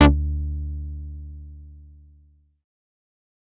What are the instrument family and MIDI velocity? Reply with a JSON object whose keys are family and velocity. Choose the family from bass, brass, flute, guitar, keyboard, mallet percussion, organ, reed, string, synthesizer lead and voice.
{"family": "bass", "velocity": 100}